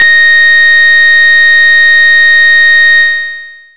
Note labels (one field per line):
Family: bass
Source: synthesizer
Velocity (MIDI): 25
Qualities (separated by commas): bright, distorted, long release